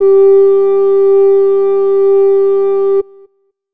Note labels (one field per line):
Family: flute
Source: acoustic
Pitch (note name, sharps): G4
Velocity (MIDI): 25